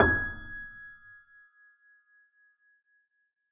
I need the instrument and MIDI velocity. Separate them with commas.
acoustic keyboard, 50